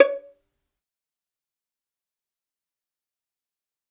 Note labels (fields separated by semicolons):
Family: string; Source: acoustic; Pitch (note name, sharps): C#5; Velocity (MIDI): 75; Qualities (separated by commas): fast decay, percussive, reverb